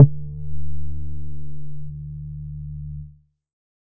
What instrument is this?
synthesizer bass